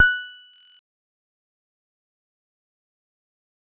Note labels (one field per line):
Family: mallet percussion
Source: acoustic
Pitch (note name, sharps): F#6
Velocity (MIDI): 25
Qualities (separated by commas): fast decay, percussive